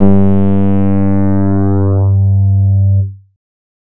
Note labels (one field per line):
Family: bass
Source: synthesizer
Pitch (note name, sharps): G2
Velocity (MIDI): 25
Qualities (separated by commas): distorted